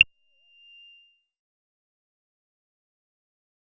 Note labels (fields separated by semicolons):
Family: bass; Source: synthesizer; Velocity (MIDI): 100; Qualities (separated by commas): distorted, fast decay, percussive